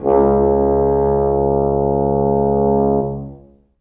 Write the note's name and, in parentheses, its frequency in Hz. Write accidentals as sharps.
C#2 (69.3 Hz)